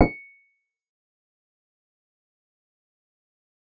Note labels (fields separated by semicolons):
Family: keyboard; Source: synthesizer; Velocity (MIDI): 25; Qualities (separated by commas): fast decay, percussive